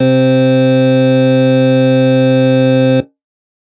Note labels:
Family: organ; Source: electronic; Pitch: C3; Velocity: 127; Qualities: distorted

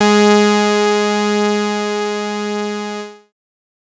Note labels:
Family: bass; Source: synthesizer; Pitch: G#3; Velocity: 25; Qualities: bright, distorted

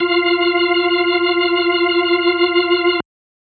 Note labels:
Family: organ; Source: electronic; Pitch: F4; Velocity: 100

